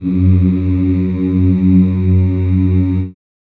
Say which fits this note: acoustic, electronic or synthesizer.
acoustic